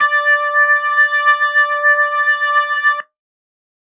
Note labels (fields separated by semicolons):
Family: organ; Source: electronic; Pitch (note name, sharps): D5; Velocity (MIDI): 50